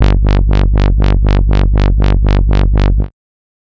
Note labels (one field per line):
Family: bass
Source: synthesizer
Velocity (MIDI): 50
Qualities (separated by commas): bright, distorted, tempo-synced